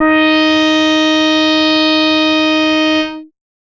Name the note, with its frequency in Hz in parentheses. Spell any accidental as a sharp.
D#4 (311.1 Hz)